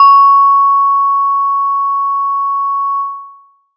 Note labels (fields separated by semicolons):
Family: mallet percussion; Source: acoustic; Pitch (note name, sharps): C#6; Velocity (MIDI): 100; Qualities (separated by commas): long release